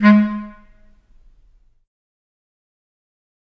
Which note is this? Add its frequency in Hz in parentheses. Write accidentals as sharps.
G#3 (207.7 Hz)